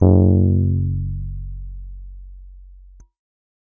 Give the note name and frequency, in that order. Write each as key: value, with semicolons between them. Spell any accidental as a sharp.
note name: F#1; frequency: 46.25 Hz